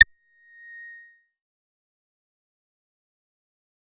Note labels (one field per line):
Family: bass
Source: synthesizer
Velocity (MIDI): 127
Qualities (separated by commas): fast decay, percussive